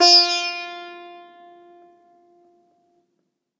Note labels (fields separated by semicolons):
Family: guitar; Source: acoustic; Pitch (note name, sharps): F4; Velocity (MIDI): 25; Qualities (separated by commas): bright